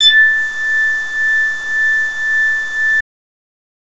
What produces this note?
synthesizer bass